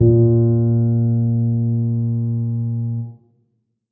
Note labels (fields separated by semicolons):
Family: keyboard; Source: acoustic; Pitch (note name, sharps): A#2; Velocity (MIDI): 25; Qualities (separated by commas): reverb